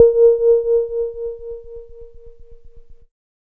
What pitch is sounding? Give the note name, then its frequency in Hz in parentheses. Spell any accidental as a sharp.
A#4 (466.2 Hz)